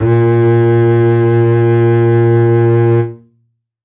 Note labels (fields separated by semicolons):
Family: string; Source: acoustic; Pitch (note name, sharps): A#2; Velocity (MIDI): 100; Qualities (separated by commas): reverb